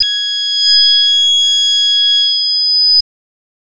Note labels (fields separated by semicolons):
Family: voice; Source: synthesizer; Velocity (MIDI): 50